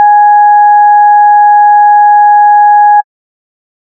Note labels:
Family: bass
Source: synthesizer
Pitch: G#5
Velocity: 127

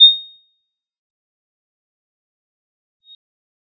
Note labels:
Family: bass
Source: synthesizer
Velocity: 50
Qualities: bright, fast decay, percussive

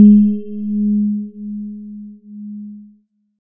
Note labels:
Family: keyboard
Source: electronic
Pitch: G#3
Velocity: 25

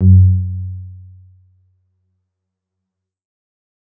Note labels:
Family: keyboard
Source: electronic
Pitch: F#2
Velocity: 50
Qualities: dark

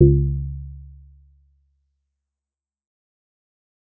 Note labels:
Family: bass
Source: synthesizer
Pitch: C#2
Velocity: 25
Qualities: dark, fast decay

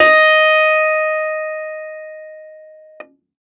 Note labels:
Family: keyboard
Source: electronic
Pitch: D#5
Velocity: 127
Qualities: distorted

